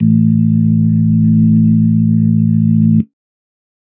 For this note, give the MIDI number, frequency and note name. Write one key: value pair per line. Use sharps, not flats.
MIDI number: 33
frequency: 55 Hz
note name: A1